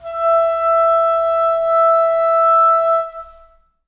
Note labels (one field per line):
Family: reed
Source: acoustic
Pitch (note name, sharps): E5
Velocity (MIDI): 50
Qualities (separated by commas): long release, reverb